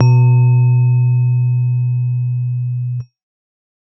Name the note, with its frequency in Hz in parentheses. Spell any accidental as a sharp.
B2 (123.5 Hz)